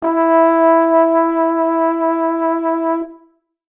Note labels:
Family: brass; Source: acoustic; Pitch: E4; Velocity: 25

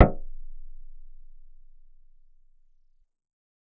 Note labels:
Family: bass; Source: synthesizer; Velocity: 127; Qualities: reverb

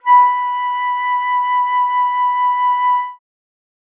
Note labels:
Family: flute; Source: acoustic; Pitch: B5; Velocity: 75

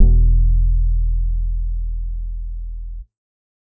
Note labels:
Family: bass; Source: synthesizer; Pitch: E1; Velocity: 50; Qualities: dark, reverb

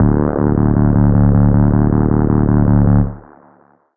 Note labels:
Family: bass; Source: synthesizer; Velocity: 75; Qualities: long release, reverb

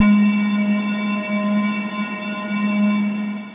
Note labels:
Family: guitar; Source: electronic; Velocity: 50; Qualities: long release

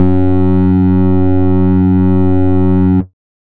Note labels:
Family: bass; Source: synthesizer; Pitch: F#2; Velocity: 100; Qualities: distorted, multiphonic, tempo-synced

